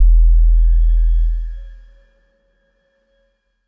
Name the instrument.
electronic mallet percussion instrument